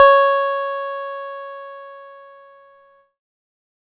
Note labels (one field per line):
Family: keyboard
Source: electronic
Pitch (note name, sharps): C#5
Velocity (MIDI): 75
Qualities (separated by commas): distorted